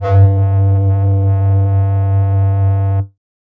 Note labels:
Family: flute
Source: synthesizer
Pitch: G2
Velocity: 75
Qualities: distorted

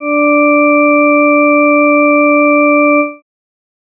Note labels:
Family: organ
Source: electronic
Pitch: D4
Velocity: 127

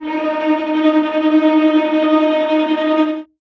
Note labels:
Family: string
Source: acoustic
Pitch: D#4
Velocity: 25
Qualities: bright, non-linear envelope, reverb

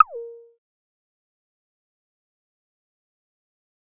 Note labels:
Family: bass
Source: synthesizer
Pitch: A#4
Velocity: 25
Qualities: fast decay, percussive

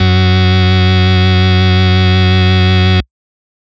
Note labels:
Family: organ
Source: electronic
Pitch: F#2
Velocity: 100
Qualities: distorted

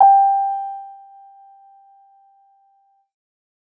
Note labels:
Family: keyboard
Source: electronic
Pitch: G5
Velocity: 100

